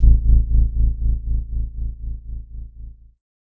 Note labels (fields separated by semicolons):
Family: keyboard; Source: electronic; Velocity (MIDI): 127; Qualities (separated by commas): dark